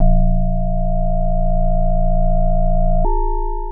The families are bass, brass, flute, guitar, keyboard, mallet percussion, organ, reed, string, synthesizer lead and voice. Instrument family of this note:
mallet percussion